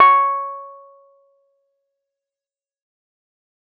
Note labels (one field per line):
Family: keyboard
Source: electronic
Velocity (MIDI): 75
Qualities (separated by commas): fast decay